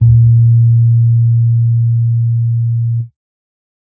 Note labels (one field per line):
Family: keyboard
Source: electronic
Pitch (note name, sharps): A#2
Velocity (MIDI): 25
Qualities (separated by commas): dark